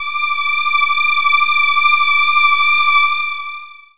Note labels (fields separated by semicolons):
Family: voice; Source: synthesizer; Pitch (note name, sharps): D6; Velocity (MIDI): 75; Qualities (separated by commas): long release